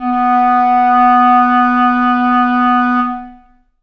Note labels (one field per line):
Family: reed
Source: acoustic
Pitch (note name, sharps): B3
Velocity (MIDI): 50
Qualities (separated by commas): long release, reverb